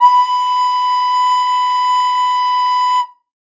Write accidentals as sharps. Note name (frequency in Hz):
B5 (987.8 Hz)